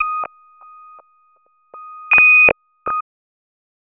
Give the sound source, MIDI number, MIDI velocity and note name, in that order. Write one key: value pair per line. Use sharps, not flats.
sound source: synthesizer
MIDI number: 87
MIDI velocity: 100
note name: D#6